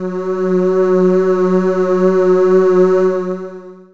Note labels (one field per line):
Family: voice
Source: synthesizer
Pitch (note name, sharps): F#3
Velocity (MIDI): 100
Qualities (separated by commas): distorted, long release